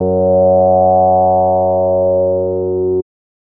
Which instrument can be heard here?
synthesizer bass